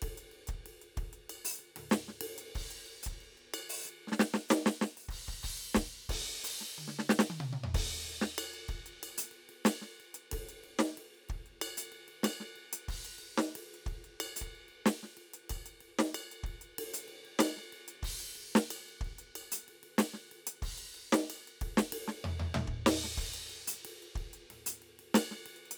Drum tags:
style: rock; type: beat; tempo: 93 BPM; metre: 4/4; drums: crash, ride, ride bell, closed hi-hat, open hi-hat, hi-hat pedal, snare, cross-stick, high tom, mid tom, floor tom, kick

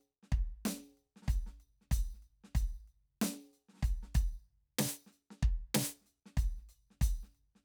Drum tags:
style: hip-hop; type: beat; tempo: 94 BPM; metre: 4/4; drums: closed hi-hat, snare, kick

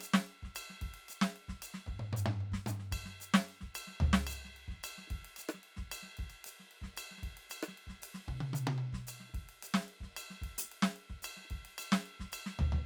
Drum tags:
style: songo; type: beat; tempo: 112 BPM; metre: 4/4; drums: ride, ride bell, closed hi-hat, hi-hat pedal, snare, cross-stick, high tom, mid tom, floor tom, kick

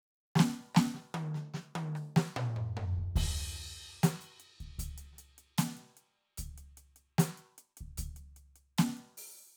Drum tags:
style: rock; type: beat; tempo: 75 BPM; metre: 4/4; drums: crash, closed hi-hat, open hi-hat, snare, cross-stick, high tom, mid tom, floor tom, kick

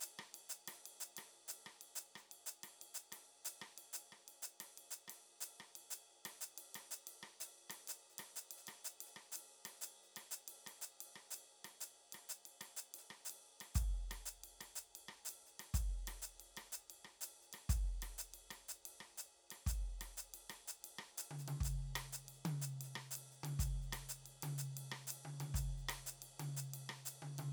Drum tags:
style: Afro-Cuban bembé; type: beat; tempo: 122 BPM; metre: 4/4; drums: ride, hi-hat pedal, cross-stick, high tom, kick

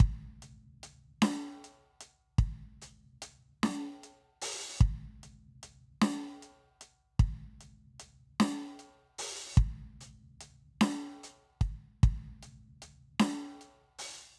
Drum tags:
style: rock; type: beat; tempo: 50 BPM; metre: 4/4; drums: closed hi-hat, open hi-hat, hi-hat pedal, snare, kick

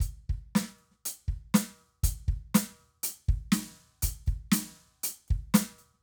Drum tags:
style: rock; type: beat; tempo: 120 BPM; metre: 4/4; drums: closed hi-hat, snare, kick

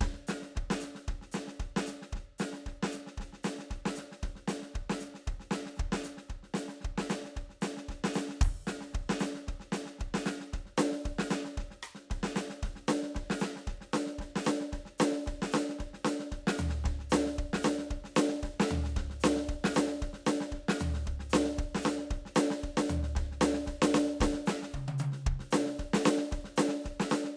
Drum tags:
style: country; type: beat; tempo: 114 BPM; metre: 4/4; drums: ride, hi-hat pedal, snare, cross-stick, high tom, floor tom, kick

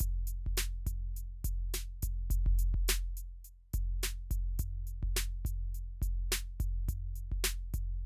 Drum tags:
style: rock; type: beat; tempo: 105 BPM; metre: 4/4; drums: closed hi-hat, snare, kick

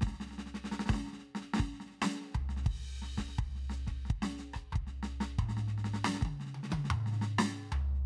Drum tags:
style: samba; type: beat; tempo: 89 BPM; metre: 4/4; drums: crash, hi-hat pedal, snare, cross-stick, high tom, mid tom, floor tom, kick

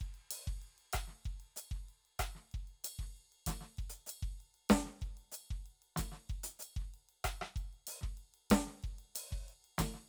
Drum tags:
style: Brazilian baião; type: beat; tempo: 95 BPM; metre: 4/4; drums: ride, ride bell, closed hi-hat, hi-hat pedal, snare, cross-stick, kick

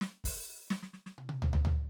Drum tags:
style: fast funk; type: fill; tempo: 125 BPM; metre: 4/4; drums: open hi-hat, hi-hat pedal, snare, high tom, floor tom, kick

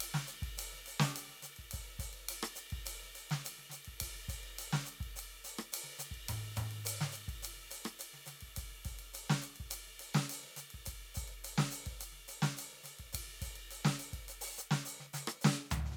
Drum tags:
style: Afro-Cuban; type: beat; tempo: 105 BPM; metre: 4/4; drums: ride, closed hi-hat, open hi-hat, hi-hat pedal, snare, cross-stick, high tom, floor tom, kick

